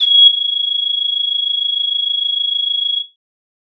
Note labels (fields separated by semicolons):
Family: flute; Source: synthesizer; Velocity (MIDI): 75; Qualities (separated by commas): bright, distorted